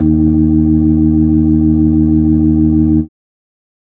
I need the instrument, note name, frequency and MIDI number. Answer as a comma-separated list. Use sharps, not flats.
electronic organ, D#2, 77.78 Hz, 39